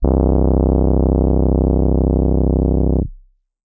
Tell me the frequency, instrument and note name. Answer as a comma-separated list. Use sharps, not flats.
32.7 Hz, electronic keyboard, C1